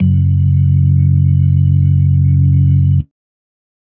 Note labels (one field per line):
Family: organ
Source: electronic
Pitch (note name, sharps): F#1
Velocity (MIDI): 127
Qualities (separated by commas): dark